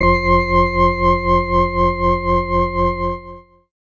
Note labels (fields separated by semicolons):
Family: organ; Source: electronic; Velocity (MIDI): 75; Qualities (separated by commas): distorted